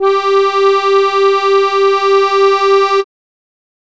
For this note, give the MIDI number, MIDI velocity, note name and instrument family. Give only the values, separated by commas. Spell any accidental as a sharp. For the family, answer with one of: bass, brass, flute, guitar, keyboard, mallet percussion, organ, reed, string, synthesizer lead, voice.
67, 25, G4, keyboard